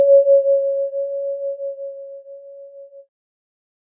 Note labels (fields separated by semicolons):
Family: keyboard; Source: electronic; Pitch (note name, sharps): C#5; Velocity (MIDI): 127; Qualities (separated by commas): multiphonic